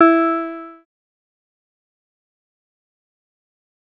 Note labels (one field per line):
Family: synthesizer lead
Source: synthesizer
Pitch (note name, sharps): E4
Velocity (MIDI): 25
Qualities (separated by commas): fast decay